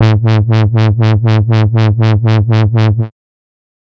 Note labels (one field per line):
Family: bass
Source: synthesizer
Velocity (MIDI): 75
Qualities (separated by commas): bright, distorted, tempo-synced